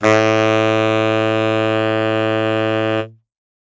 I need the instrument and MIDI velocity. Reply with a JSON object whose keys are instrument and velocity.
{"instrument": "acoustic reed instrument", "velocity": 75}